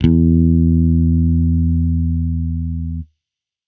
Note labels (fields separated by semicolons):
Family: bass; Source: electronic; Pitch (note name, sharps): E2; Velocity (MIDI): 75; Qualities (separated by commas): distorted